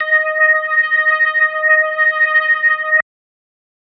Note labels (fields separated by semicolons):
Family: organ; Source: electronic; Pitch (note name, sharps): D#5; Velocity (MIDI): 50; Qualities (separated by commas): distorted